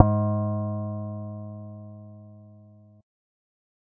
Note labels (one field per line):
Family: bass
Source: synthesizer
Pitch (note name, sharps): G#2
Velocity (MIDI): 100